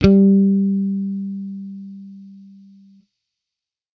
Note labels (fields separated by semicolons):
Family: bass; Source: electronic; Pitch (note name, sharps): G3; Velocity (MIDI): 75; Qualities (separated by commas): distorted